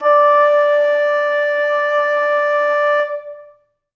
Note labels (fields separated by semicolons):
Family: flute; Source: acoustic; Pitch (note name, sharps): D5; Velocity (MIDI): 127; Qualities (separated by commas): long release, reverb